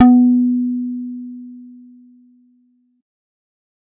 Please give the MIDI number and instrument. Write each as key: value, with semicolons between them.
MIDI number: 59; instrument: synthesizer bass